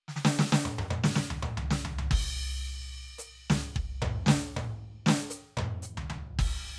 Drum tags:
rock, fill, 112 BPM, 4/4, crash, hi-hat pedal, snare, high tom, mid tom, floor tom, kick

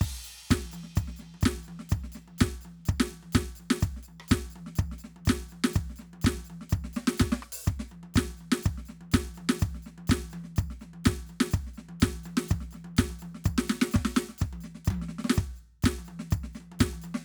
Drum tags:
prog rock, beat, 125 BPM, 4/4, crash, ride, percussion, snare, cross-stick, high tom, kick

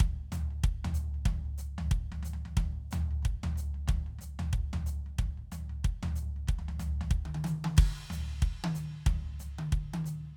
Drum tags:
swing, beat, 185 BPM, 4/4, crash, hi-hat pedal, high tom, floor tom, kick

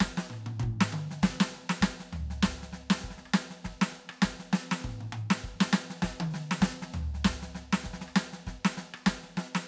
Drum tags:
New Orleans second line, beat, 99 BPM, 4/4, hi-hat pedal, snare, cross-stick, high tom, mid tom, floor tom, kick

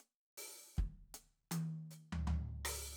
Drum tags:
reggae, fill, 78 BPM, 4/4, closed hi-hat, open hi-hat, hi-hat pedal, cross-stick, high tom, floor tom, kick

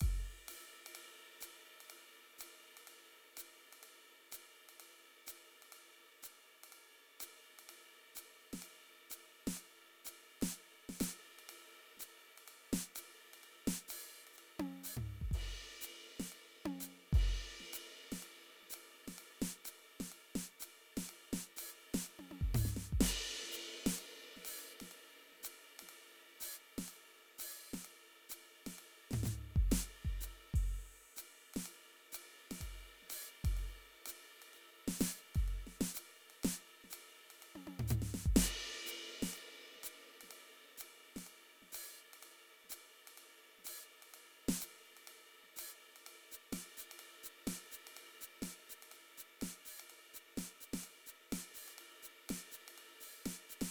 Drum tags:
jazz, beat, 125 BPM, 4/4, crash, ride, hi-hat pedal, snare, high tom, floor tom, kick

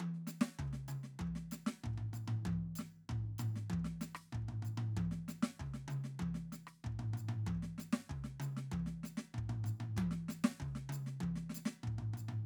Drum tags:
samba-reggae, beat, 96 BPM, 4/4, percussion, snare, cross-stick, high tom, mid tom, floor tom, kick

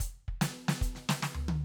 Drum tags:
punk, fill, 144 BPM, 4/4, closed hi-hat, snare, high tom, floor tom, kick

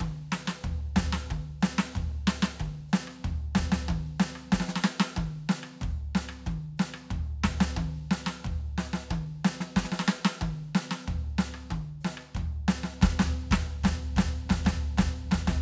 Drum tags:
Brazilian, beat, 92 BPM, 4/4, hi-hat pedal, snare, cross-stick, high tom, floor tom, kick

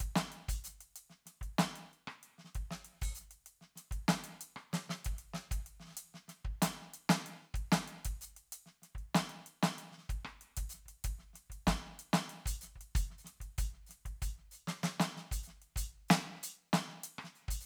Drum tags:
funk, beat, 95 BPM, 4/4, closed hi-hat, open hi-hat, hi-hat pedal, snare, cross-stick, kick

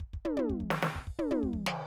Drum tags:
punk, fill, 128 BPM, 4/4, crash, ride, snare, high tom, floor tom, kick

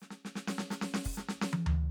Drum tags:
fast funk, fill, 125 BPM, 4/4, open hi-hat, hi-hat pedal, snare, high tom, floor tom, kick

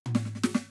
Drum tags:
Motown, fill, 148 BPM, 4/4, snare, floor tom

